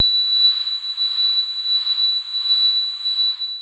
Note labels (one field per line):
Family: keyboard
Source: electronic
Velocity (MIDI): 127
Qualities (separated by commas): bright, long release